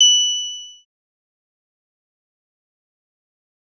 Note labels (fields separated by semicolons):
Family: synthesizer lead; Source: synthesizer; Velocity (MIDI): 100; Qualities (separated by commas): bright, distorted, fast decay